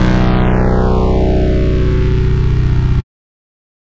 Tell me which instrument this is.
synthesizer bass